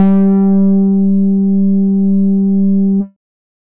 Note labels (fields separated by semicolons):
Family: bass; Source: synthesizer; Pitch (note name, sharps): G3; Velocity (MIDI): 25; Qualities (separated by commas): distorted, multiphonic, tempo-synced